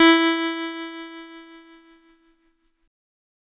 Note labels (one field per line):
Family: keyboard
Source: electronic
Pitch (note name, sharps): E4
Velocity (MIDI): 50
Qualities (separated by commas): bright, distorted